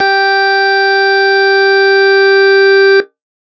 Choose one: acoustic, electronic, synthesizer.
electronic